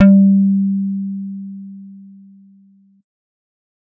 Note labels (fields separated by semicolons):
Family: bass; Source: synthesizer; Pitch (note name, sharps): G3; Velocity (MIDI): 100